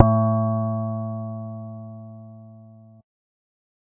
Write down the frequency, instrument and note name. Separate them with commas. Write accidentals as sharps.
110 Hz, synthesizer bass, A2